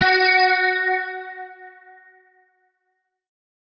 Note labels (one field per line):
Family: guitar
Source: electronic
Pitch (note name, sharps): F#4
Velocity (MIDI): 75